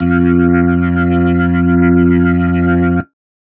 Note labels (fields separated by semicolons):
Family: keyboard; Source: electronic; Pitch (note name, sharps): F2; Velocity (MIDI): 100; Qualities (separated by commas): distorted